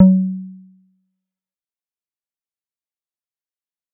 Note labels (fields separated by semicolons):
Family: bass; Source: synthesizer; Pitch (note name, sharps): F#3; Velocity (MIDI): 25; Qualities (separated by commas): dark, fast decay, percussive